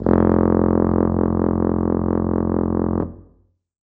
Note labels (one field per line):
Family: brass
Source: acoustic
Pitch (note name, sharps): F1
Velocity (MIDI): 100